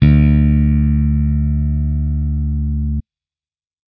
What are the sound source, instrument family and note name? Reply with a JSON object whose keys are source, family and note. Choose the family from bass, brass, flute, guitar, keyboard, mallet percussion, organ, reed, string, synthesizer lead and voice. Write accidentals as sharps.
{"source": "electronic", "family": "bass", "note": "D2"}